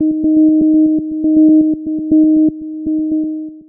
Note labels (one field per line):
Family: synthesizer lead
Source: synthesizer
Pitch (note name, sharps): D#4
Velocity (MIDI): 50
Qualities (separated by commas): dark, long release, tempo-synced